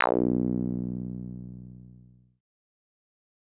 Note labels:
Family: synthesizer lead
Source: synthesizer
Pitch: B1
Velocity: 127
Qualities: distorted, fast decay

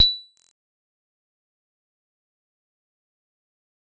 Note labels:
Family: mallet percussion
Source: acoustic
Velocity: 25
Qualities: bright, fast decay, percussive

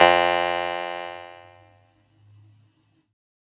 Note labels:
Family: keyboard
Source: electronic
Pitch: F2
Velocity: 100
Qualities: bright, distorted

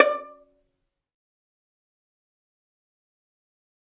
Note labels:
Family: string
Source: acoustic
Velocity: 127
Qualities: fast decay, percussive, reverb

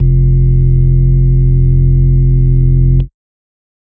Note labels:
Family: organ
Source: electronic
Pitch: F1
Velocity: 50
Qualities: dark

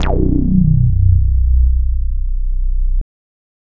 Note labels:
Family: bass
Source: synthesizer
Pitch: B0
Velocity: 50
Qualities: distorted

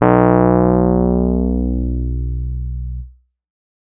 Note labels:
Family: keyboard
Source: electronic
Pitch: B1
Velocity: 50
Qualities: distorted

